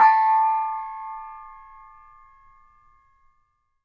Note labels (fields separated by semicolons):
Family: mallet percussion; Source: acoustic; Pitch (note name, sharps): A5; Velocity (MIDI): 75